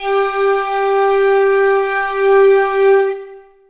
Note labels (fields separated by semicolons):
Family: flute; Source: acoustic; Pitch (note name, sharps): G4; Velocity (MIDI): 75; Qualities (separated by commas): long release, reverb